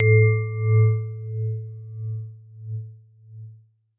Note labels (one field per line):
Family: mallet percussion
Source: acoustic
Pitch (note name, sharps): A2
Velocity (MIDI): 127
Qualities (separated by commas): long release, non-linear envelope